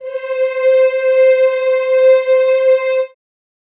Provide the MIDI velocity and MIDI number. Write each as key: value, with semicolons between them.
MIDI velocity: 100; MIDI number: 72